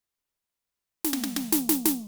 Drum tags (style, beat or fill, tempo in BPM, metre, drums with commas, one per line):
rock
fill
115 BPM
4/4
hi-hat pedal, snare